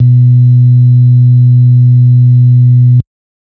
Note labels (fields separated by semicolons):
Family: organ; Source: electronic; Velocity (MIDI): 75